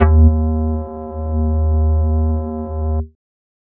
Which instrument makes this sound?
synthesizer flute